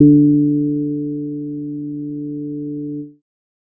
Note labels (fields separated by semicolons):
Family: bass; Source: synthesizer; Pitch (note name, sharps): D3; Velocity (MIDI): 127; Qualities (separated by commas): dark